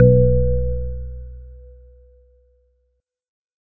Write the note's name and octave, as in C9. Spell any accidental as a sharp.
B1